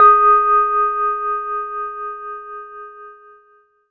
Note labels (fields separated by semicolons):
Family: keyboard; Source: electronic; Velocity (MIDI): 75; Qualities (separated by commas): reverb